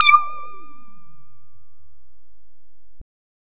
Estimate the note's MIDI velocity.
75